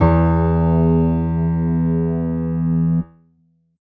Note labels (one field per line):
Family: keyboard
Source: electronic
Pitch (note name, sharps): E2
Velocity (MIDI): 75